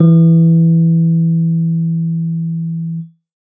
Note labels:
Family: keyboard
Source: electronic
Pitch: E3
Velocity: 25

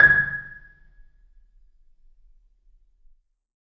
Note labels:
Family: mallet percussion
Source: acoustic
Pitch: G#6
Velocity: 75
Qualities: percussive, reverb

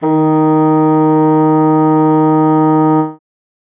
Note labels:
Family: reed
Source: acoustic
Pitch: D#3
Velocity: 25

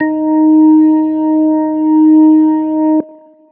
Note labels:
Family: organ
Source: electronic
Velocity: 127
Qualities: long release

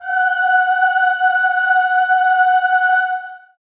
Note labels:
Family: voice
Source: acoustic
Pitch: F#5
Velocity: 127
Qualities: reverb

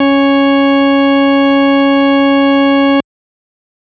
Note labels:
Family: organ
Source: electronic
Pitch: C#4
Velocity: 127

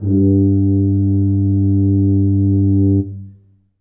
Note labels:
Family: brass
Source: acoustic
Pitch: G2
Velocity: 50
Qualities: dark, reverb

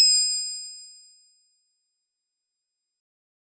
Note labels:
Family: guitar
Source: synthesizer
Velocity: 25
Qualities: bright

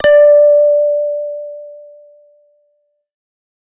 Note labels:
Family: bass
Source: synthesizer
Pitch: D5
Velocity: 50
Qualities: distorted

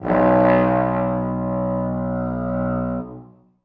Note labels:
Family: brass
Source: acoustic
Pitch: B1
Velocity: 75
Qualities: bright, reverb

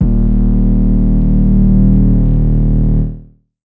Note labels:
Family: synthesizer lead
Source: synthesizer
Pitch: D#1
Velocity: 50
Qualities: distorted, multiphonic, non-linear envelope

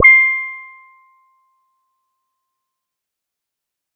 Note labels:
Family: bass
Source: synthesizer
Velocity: 127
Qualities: fast decay, percussive

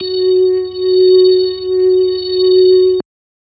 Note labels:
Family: organ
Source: electronic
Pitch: F#4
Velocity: 127

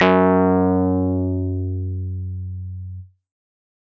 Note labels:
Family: keyboard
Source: electronic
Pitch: F#2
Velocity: 127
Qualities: distorted

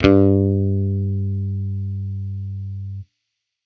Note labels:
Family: bass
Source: electronic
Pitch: G2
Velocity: 75

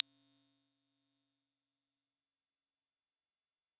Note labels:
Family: keyboard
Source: electronic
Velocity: 75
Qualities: bright

